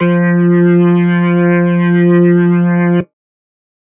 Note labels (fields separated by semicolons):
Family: organ; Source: electronic; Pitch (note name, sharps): F3; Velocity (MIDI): 25